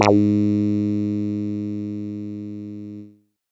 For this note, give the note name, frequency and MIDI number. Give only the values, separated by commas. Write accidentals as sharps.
G#2, 103.8 Hz, 44